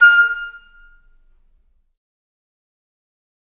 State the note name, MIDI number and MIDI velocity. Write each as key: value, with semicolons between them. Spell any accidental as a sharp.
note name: F6; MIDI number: 89; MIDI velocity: 100